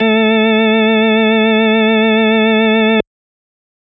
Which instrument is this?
electronic organ